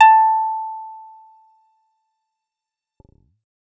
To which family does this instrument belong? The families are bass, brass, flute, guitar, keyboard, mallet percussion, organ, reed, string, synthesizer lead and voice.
bass